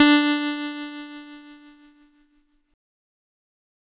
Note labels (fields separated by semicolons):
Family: keyboard; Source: electronic; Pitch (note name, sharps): D4; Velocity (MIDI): 50; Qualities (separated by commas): bright, distorted